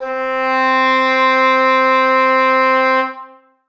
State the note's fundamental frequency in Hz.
261.6 Hz